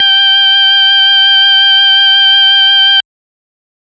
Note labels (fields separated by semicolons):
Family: organ; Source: electronic; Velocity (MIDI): 75; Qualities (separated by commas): distorted